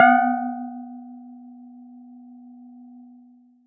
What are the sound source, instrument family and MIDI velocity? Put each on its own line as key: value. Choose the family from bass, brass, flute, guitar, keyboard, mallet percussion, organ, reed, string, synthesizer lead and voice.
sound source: acoustic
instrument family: mallet percussion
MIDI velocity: 100